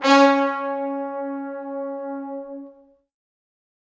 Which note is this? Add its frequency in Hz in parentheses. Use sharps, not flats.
C#4 (277.2 Hz)